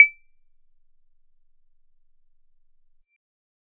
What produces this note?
synthesizer bass